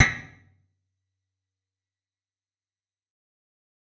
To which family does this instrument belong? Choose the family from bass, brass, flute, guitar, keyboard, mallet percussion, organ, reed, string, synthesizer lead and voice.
guitar